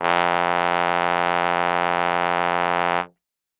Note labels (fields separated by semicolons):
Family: brass; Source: acoustic; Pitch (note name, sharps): F2; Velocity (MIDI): 127; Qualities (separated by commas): bright